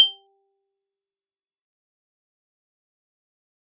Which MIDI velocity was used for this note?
75